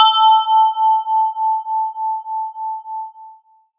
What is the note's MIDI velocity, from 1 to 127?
50